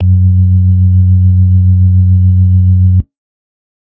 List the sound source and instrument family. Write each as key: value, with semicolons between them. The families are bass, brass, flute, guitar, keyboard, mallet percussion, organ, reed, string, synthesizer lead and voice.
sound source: electronic; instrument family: organ